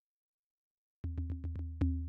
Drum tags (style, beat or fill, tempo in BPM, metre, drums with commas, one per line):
country
fill
114 BPM
4/4
high tom, floor tom